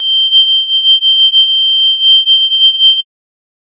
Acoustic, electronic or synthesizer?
synthesizer